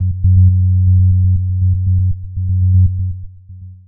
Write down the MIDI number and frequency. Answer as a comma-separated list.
42, 92.5 Hz